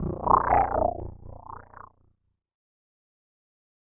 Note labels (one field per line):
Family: keyboard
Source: electronic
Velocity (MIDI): 100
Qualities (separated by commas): distorted, fast decay, non-linear envelope